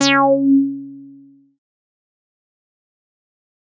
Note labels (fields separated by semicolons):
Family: bass; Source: synthesizer; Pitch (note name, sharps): C#4; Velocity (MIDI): 75; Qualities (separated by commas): distorted, fast decay